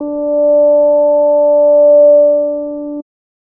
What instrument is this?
synthesizer bass